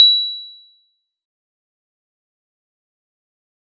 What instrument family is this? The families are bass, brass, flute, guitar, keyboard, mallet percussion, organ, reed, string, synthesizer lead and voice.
mallet percussion